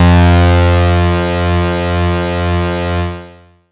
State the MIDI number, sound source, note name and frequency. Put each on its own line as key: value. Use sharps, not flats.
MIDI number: 41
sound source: synthesizer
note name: F2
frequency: 87.31 Hz